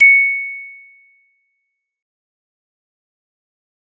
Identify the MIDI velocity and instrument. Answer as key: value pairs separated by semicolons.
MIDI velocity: 100; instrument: acoustic mallet percussion instrument